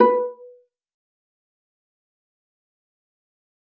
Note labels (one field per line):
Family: string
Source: acoustic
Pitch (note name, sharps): B4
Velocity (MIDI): 75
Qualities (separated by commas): fast decay, percussive, reverb